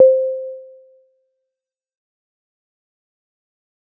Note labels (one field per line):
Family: mallet percussion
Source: acoustic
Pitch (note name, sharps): C5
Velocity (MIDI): 25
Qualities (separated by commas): fast decay, percussive